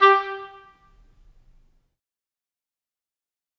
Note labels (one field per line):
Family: reed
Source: acoustic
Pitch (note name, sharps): G4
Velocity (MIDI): 50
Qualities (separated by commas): fast decay, percussive, reverb